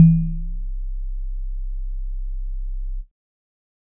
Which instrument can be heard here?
electronic keyboard